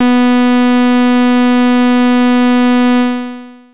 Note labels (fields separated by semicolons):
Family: bass; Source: synthesizer; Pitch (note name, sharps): B3; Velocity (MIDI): 50; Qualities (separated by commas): bright, distorted, long release